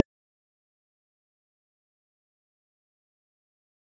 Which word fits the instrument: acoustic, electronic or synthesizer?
acoustic